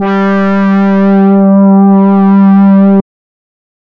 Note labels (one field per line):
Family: reed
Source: synthesizer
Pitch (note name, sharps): G3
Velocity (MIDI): 50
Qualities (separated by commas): distorted, non-linear envelope